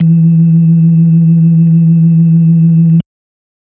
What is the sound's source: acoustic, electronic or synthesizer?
electronic